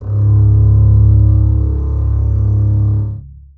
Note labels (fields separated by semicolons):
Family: string; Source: acoustic; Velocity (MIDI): 100; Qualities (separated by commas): long release, reverb